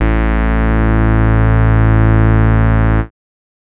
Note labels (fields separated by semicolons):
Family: bass; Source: synthesizer; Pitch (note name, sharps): A1; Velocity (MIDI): 25; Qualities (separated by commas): bright, distorted